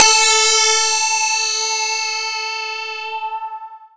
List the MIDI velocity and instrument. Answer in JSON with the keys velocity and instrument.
{"velocity": 75, "instrument": "electronic mallet percussion instrument"}